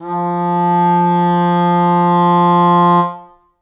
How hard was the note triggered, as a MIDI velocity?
127